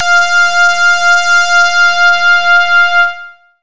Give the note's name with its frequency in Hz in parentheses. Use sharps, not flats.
F5 (698.5 Hz)